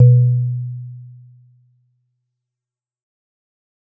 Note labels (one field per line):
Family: mallet percussion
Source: acoustic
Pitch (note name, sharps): B2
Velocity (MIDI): 127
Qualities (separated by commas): dark, fast decay